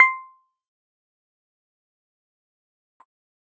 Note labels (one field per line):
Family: keyboard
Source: electronic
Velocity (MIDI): 25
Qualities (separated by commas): fast decay, percussive